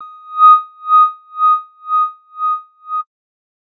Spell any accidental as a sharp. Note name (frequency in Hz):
D#6 (1245 Hz)